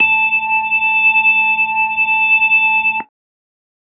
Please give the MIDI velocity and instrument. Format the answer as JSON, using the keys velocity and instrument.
{"velocity": 127, "instrument": "electronic keyboard"}